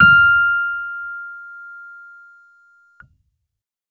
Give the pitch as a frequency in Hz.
1397 Hz